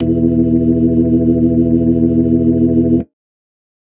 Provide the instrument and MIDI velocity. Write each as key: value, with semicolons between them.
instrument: electronic organ; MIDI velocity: 75